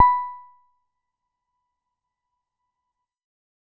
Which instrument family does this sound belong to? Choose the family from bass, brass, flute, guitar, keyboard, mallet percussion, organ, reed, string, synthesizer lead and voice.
keyboard